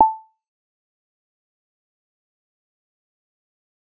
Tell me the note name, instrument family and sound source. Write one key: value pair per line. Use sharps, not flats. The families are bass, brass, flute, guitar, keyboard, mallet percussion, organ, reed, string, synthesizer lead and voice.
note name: A5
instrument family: bass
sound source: synthesizer